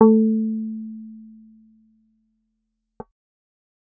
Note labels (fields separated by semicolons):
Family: bass; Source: synthesizer; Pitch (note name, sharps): A3; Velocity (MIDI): 75; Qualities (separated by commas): dark